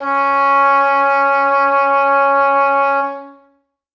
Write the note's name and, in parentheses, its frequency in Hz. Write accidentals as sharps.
C#4 (277.2 Hz)